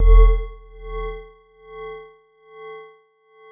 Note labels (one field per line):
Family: mallet percussion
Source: electronic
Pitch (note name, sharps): E1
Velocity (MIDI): 100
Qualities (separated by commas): long release